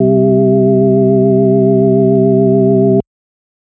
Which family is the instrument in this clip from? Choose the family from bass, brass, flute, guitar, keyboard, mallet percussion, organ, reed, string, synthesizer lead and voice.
organ